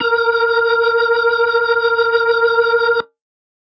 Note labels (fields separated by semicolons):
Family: organ; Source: electronic; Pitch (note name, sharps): A#4; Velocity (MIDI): 100